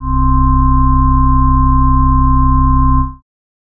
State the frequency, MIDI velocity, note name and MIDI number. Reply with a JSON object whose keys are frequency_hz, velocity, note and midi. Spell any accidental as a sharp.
{"frequency_hz": 32.7, "velocity": 127, "note": "C1", "midi": 24}